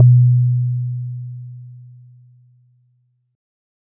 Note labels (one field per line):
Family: mallet percussion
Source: acoustic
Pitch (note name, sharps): B2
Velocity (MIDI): 25